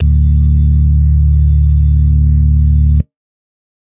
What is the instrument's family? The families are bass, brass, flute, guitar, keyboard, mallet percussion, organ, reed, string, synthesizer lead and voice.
organ